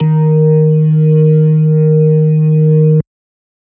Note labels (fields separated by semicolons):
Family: organ; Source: electronic; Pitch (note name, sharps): D#3; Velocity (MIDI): 25